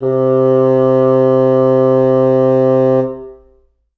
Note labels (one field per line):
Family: reed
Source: acoustic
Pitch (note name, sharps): C3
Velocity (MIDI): 100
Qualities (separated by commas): long release, reverb